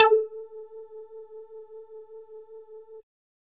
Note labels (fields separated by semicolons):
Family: bass; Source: synthesizer; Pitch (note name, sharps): A4; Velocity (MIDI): 75